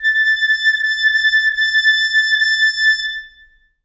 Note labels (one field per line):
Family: reed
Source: acoustic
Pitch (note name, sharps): A6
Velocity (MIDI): 50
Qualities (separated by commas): reverb